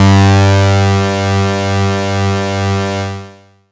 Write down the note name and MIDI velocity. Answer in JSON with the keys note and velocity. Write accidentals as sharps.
{"note": "G2", "velocity": 100}